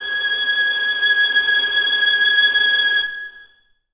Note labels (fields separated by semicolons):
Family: string; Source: acoustic; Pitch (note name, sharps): G#6; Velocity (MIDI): 25; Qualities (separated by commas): bright, long release, reverb